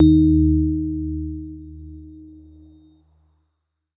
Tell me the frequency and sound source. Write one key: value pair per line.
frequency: 77.78 Hz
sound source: electronic